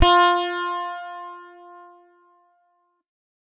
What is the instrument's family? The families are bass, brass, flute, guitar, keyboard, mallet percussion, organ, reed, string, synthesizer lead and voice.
guitar